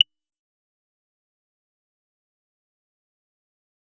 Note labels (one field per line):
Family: bass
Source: synthesizer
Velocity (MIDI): 100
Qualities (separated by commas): fast decay, percussive